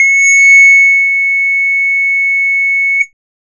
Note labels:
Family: bass; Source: synthesizer; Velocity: 127

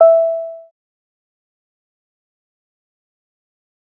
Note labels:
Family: bass; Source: synthesizer; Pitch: E5; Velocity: 100; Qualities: fast decay, percussive

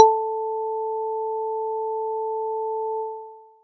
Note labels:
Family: mallet percussion; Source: acoustic; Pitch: A4; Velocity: 25

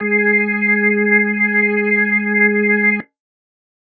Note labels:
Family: organ; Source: electronic; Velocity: 100

